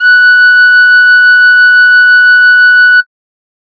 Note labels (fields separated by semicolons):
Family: flute; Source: synthesizer; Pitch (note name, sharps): F#6; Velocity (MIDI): 127